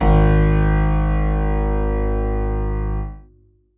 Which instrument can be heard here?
acoustic keyboard